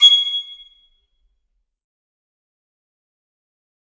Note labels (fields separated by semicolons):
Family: flute; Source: acoustic; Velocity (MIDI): 75; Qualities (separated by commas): bright, fast decay, percussive, reverb